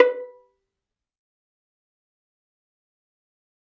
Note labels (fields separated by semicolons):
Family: string; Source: acoustic; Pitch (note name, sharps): B4; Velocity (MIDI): 127; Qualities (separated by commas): fast decay, percussive, reverb